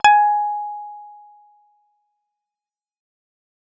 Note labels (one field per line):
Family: bass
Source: synthesizer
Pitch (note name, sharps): G#5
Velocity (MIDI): 75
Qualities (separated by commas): fast decay